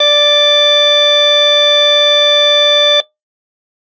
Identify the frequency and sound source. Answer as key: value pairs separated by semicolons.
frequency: 587.3 Hz; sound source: electronic